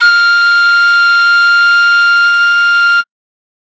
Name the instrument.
acoustic flute